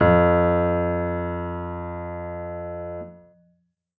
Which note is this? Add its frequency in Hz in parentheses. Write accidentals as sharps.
F2 (87.31 Hz)